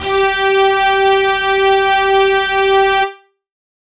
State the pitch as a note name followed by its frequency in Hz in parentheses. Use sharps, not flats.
G4 (392 Hz)